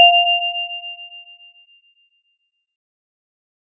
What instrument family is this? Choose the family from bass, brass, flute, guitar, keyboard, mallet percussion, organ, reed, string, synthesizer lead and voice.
mallet percussion